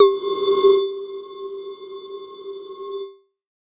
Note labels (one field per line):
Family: mallet percussion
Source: electronic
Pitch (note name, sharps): G4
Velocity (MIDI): 127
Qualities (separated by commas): non-linear envelope